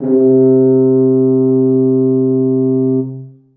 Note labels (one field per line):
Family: brass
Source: acoustic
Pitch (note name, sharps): C3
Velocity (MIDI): 127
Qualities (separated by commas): dark, reverb